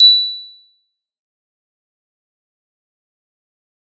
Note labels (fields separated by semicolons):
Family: mallet percussion; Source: acoustic; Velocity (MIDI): 100; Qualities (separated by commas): bright, fast decay, percussive